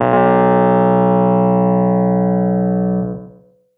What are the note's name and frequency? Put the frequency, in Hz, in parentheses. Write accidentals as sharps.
B1 (61.74 Hz)